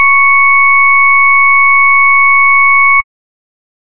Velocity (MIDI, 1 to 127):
127